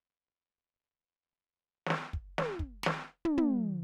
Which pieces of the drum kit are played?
snare, high tom, floor tom and kick